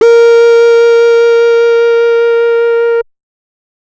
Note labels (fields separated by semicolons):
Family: bass; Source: synthesizer; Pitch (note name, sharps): A#4; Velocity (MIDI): 50; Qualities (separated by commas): distorted